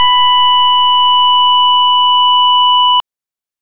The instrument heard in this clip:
electronic organ